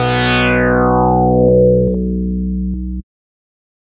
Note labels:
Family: bass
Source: synthesizer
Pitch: B1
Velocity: 75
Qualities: distorted

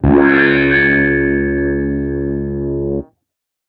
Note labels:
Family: guitar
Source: electronic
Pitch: C#2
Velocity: 127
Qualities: bright, distorted, non-linear envelope

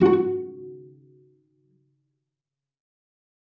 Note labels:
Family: string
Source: acoustic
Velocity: 25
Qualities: fast decay, reverb

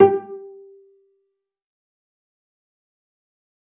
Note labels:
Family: string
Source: acoustic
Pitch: G4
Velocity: 127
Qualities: fast decay, percussive, reverb

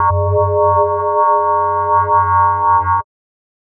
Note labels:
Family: mallet percussion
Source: synthesizer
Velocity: 75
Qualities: multiphonic, non-linear envelope

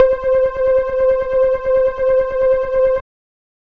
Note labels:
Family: bass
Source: synthesizer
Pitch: C5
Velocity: 50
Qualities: dark

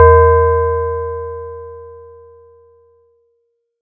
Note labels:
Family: mallet percussion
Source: acoustic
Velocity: 100

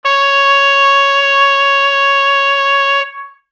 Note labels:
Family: brass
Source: acoustic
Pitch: C#5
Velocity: 127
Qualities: bright, distorted

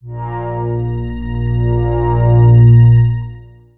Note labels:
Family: synthesizer lead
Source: synthesizer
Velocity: 25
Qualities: long release, non-linear envelope

